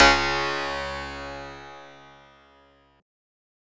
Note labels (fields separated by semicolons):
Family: synthesizer lead; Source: synthesizer; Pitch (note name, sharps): C#2; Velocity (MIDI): 75; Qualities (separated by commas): bright, distorted